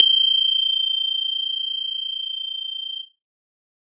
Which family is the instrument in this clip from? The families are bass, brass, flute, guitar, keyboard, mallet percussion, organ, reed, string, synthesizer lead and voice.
synthesizer lead